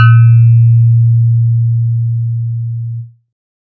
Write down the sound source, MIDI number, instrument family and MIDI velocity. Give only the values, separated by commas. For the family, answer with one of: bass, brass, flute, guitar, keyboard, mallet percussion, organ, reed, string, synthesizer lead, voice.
synthesizer, 46, synthesizer lead, 75